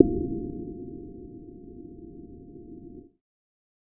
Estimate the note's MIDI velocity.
75